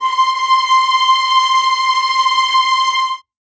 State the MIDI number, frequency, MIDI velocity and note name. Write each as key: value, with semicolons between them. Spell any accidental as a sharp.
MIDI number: 84; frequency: 1047 Hz; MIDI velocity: 75; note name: C6